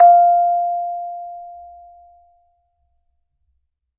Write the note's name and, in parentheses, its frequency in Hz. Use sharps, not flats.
F5 (698.5 Hz)